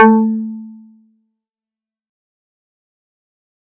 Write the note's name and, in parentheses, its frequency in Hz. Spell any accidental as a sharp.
A3 (220 Hz)